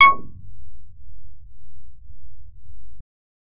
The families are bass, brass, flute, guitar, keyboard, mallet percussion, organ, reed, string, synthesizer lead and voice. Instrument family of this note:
bass